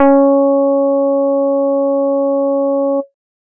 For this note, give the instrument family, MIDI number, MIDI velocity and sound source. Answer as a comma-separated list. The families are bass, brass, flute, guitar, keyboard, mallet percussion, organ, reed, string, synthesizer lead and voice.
bass, 61, 50, synthesizer